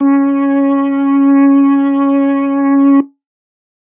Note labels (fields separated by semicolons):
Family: organ; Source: electronic; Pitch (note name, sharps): C#4; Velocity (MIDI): 50; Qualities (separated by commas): distorted